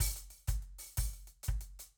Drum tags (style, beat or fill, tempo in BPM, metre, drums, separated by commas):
rock, beat, 120 BPM, 4/4, closed hi-hat, kick